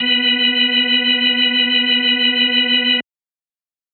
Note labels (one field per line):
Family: organ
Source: electronic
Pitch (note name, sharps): B3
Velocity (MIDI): 127